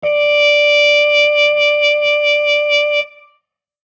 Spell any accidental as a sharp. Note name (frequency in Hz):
D5 (587.3 Hz)